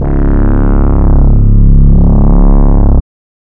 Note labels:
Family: reed; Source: synthesizer; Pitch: C#1; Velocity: 100; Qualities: distorted, non-linear envelope

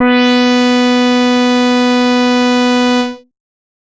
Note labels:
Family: bass; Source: synthesizer; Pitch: B3; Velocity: 127; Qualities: bright, distorted

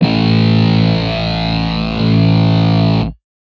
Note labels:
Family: guitar; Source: electronic; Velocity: 100; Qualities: bright, distorted

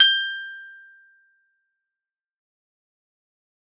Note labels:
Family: guitar; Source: acoustic; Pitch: G6; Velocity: 25; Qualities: fast decay, percussive, reverb

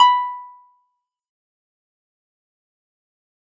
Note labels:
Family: guitar; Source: acoustic; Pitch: B5; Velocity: 100; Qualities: fast decay, percussive

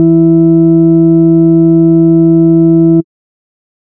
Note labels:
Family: bass; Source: synthesizer; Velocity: 25; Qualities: distorted

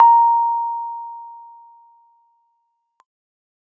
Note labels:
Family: keyboard; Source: electronic; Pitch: A#5; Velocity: 75

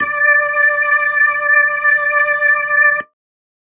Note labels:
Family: organ; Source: electronic; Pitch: D5; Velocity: 50

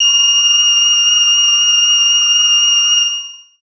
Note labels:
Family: voice; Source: synthesizer; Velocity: 75; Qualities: bright, long release

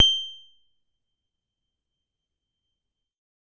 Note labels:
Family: keyboard; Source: electronic; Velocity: 50; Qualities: fast decay, percussive, reverb

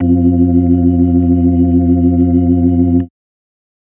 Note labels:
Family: organ; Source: electronic; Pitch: F2; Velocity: 75

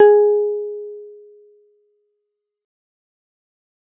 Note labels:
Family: keyboard; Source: electronic; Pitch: G#4; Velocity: 50; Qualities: fast decay

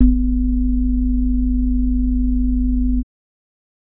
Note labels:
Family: organ; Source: electronic; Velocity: 25; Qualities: multiphonic

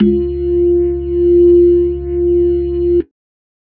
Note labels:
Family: organ; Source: electronic; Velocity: 25

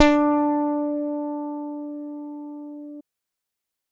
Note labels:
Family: bass; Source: electronic; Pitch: D4; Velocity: 75

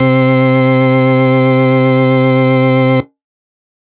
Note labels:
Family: organ; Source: electronic; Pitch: C3; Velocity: 25; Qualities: distorted

